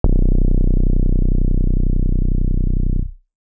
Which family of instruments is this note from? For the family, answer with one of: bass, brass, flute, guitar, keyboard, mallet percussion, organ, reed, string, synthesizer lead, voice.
keyboard